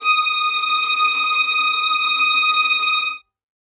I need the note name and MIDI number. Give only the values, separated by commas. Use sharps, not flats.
D#6, 87